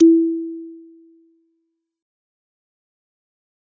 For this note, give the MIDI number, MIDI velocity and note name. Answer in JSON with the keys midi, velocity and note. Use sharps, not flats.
{"midi": 64, "velocity": 127, "note": "E4"}